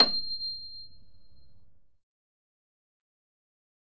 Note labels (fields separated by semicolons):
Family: keyboard; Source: electronic; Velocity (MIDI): 75; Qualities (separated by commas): bright, fast decay